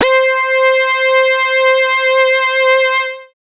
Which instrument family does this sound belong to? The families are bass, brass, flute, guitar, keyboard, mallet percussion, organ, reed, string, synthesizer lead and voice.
bass